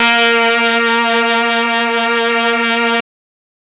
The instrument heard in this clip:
electronic brass instrument